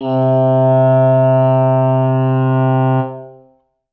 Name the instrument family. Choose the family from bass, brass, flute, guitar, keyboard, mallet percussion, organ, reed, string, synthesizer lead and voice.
reed